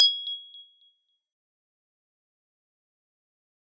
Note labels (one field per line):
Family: mallet percussion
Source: acoustic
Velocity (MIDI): 75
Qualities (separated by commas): fast decay, percussive